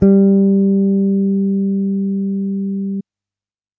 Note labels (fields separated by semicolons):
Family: bass; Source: electronic; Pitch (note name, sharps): G3; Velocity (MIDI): 50